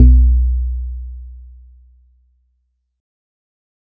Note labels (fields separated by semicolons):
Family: guitar; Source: synthesizer; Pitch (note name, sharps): B1; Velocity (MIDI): 25; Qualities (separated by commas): dark